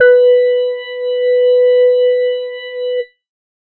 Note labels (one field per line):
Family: organ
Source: electronic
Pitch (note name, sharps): B4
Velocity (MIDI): 100